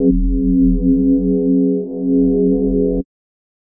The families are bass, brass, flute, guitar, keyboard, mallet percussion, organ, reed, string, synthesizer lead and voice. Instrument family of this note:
mallet percussion